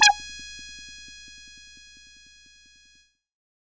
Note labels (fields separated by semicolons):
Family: bass; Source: synthesizer; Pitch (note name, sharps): G#5; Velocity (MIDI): 25; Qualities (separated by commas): bright, distorted